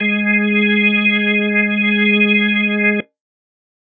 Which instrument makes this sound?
electronic organ